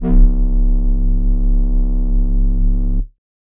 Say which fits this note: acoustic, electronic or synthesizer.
synthesizer